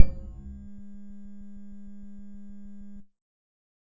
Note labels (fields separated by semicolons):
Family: bass; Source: synthesizer; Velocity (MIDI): 25; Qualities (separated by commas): distorted